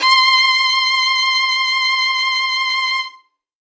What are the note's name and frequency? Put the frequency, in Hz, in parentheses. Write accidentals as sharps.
C6 (1047 Hz)